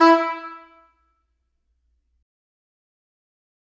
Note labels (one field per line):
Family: reed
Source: acoustic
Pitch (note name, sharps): E4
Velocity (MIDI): 127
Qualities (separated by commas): fast decay, percussive, reverb